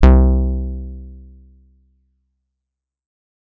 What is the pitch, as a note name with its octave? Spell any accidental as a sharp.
C2